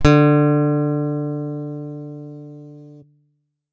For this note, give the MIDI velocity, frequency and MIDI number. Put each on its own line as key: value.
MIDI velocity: 127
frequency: 146.8 Hz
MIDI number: 50